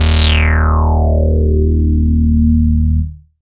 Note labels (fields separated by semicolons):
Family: bass; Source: synthesizer; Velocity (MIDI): 75; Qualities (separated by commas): bright, distorted, non-linear envelope